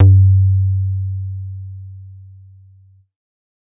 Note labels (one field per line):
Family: bass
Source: synthesizer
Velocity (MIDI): 50